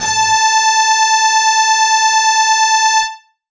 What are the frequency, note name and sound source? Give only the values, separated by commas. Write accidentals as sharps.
880 Hz, A5, electronic